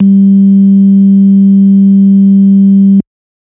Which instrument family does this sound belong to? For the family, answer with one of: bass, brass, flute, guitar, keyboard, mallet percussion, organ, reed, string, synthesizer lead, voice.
organ